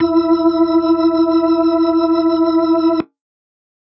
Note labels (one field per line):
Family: organ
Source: electronic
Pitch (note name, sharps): E4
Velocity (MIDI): 75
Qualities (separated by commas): reverb